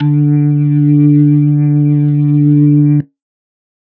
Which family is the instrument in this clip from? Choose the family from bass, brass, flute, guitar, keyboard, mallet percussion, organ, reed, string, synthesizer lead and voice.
organ